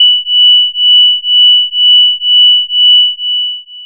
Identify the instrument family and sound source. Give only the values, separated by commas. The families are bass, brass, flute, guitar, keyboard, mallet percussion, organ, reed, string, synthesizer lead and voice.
bass, synthesizer